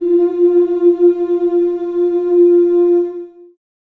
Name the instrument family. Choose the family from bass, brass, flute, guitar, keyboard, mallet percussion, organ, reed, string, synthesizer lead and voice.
voice